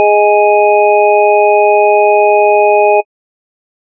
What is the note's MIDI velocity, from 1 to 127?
127